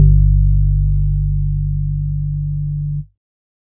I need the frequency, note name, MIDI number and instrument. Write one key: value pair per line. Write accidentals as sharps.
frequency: 49 Hz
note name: G1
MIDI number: 31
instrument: electronic organ